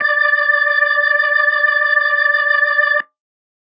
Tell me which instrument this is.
electronic organ